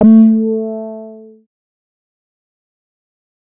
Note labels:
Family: bass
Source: synthesizer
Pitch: A3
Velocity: 50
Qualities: distorted, fast decay

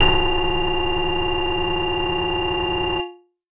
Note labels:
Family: keyboard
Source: electronic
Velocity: 50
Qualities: distorted

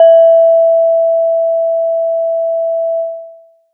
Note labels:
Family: mallet percussion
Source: acoustic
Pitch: E5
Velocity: 50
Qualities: long release

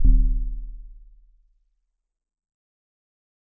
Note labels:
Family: mallet percussion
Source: acoustic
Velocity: 100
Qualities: dark, fast decay, multiphonic

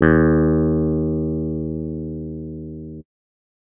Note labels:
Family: keyboard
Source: electronic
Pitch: D#2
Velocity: 75

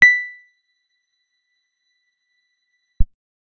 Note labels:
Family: guitar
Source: acoustic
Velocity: 25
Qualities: percussive

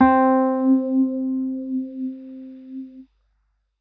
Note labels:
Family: keyboard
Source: electronic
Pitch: C4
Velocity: 75

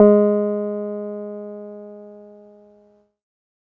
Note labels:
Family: keyboard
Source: electronic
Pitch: G#3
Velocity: 100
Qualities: dark

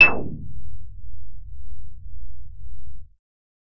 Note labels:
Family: bass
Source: synthesizer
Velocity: 75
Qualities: distorted

